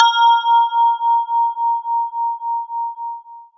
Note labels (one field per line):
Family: guitar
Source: synthesizer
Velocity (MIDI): 25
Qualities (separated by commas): long release